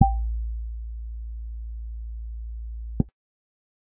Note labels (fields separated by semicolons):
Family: bass; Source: synthesizer; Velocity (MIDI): 25